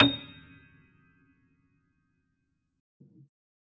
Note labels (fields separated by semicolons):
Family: keyboard; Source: acoustic; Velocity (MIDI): 75; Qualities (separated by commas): fast decay, percussive, reverb